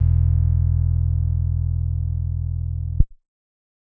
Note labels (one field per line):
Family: keyboard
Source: electronic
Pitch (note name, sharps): E1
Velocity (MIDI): 25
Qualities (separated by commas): dark